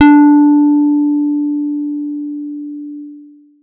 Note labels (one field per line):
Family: guitar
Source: electronic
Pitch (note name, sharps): D4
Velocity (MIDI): 127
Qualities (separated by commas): long release